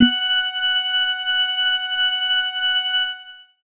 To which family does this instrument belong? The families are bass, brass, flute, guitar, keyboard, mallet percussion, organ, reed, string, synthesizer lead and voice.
organ